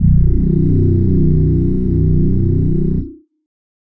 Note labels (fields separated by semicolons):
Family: voice; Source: synthesizer; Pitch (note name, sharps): B0; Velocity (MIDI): 100; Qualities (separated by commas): multiphonic